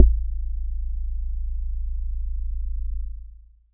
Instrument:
acoustic mallet percussion instrument